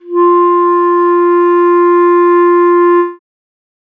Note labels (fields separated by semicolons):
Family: reed; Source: acoustic; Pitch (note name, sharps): F4; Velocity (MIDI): 25; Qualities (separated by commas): dark